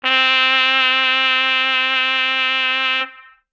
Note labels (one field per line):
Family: brass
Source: acoustic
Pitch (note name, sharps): C4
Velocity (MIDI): 127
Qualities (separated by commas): bright, distorted